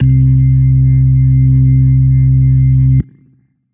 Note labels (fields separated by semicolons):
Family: organ; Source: electronic; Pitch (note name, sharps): C2; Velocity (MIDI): 75; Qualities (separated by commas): dark